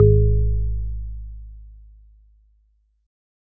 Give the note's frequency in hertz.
51.91 Hz